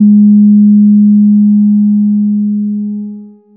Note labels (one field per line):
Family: bass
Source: synthesizer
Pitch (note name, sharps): G#3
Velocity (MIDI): 50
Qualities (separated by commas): long release